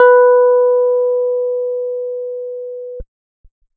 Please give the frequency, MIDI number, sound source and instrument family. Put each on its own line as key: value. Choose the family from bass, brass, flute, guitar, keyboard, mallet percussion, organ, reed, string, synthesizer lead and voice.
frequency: 493.9 Hz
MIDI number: 71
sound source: electronic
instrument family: keyboard